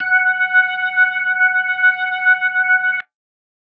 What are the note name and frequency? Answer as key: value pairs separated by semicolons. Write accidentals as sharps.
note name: F#5; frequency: 740 Hz